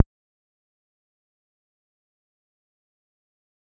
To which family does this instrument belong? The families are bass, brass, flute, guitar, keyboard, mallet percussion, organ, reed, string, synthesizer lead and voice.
bass